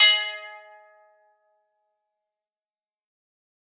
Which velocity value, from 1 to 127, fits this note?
100